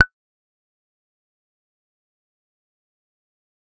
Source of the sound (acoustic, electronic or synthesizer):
synthesizer